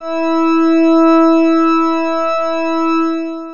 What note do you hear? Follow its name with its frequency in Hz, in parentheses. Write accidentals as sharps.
E4 (329.6 Hz)